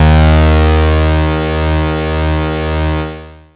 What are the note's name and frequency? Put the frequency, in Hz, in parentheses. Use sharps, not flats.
D#2 (77.78 Hz)